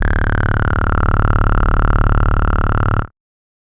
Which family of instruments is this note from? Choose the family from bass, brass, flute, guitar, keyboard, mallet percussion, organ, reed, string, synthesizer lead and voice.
bass